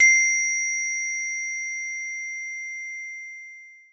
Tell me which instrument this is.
acoustic mallet percussion instrument